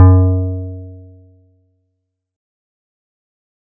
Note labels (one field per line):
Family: keyboard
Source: electronic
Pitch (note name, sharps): F#2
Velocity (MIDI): 50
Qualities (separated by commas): dark, fast decay